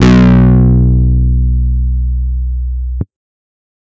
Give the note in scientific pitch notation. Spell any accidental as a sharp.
B1